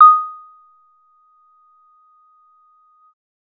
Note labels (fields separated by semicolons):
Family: bass; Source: synthesizer; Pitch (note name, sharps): D#6; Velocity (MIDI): 100; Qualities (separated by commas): percussive